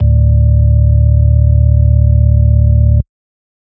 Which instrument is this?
electronic organ